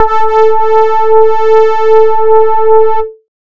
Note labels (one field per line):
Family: bass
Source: synthesizer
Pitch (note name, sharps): A4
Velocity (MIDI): 50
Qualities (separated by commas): distorted